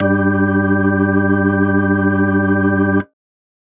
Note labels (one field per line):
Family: organ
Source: electronic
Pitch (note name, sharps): G2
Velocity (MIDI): 75